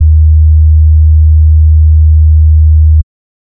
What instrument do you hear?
synthesizer bass